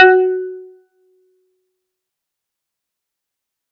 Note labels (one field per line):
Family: guitar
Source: synthesizer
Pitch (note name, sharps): F#4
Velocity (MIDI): 100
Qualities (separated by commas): fast decay, percussive